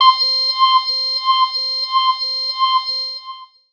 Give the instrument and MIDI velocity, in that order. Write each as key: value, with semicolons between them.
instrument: synthesizer voice; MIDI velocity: 127